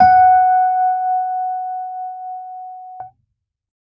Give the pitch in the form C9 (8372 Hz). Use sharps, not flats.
F#5 (740 Hz)